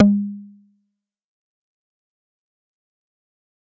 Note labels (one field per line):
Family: bass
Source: synthesizer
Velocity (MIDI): 50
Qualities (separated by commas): distorted, fast decay, percussive